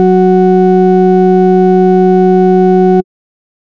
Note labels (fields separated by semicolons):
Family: bass; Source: synthesizer; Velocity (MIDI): 100; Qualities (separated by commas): distorted